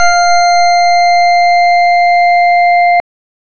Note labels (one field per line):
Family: organ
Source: electronic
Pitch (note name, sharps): F5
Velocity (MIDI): 127